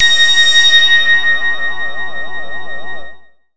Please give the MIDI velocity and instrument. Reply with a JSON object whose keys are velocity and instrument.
{"velocity": 100, "instrument": "synthesizer bass"}